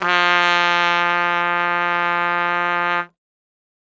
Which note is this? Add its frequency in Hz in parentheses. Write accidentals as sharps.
F3 (174.6 Hz)